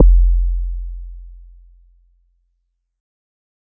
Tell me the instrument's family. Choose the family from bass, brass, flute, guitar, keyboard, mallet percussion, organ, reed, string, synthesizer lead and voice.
mallet percussion